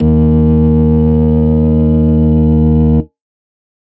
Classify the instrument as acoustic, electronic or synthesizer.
electronic